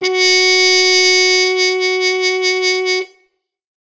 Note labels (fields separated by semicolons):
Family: brass; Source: acoustic; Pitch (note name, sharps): F#4; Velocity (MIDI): 127; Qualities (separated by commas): bright